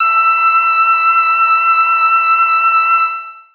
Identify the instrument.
synthesizer voice